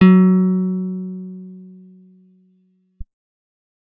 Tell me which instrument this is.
acoustic guitar